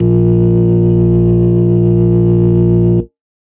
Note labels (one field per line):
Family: organ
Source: electronic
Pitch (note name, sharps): A#1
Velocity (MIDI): 127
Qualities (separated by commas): distorted